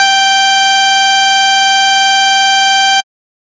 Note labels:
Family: bass; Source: synthesizer; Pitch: G5; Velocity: 100; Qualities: bright, distorted

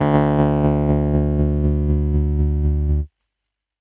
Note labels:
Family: keyboard; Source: electronic; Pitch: D2; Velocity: 100; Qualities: distorted, tempo-synced

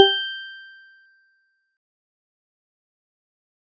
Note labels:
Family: mallet percussion; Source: acoustic; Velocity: 50; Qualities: fast decay, percussive

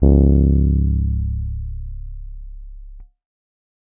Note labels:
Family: keyboard; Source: electronic; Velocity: 127

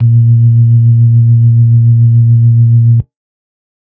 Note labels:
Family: organ; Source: electronic; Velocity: 75; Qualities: dark

